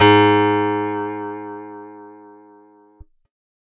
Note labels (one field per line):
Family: guitar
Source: acoustic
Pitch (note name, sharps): G#2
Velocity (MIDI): 100